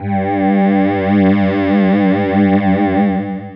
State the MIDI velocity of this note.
75